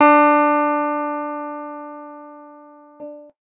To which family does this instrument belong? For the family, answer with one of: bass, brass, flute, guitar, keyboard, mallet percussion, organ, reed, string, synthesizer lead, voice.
guitar